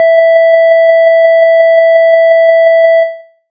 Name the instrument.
synthesizer bass